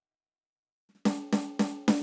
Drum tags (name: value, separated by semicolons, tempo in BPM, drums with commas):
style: Afro-Cuban rumba; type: fill; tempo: 110 BPM; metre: 4/4; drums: snare